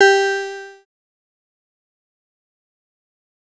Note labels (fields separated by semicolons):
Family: synthesizer lead; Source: synthesizer; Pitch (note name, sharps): G4; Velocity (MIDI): 127; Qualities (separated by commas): bright, distorted, fast decay